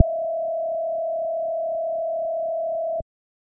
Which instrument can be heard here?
synthesizer bass